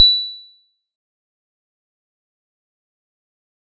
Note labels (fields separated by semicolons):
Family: mallet percussion; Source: acoustic; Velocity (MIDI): 75; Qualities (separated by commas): bright, fast decay, percussive